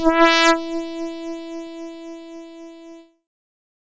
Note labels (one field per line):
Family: keyboard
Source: synthesizer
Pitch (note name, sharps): E4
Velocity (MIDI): 100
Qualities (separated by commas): bright, distorted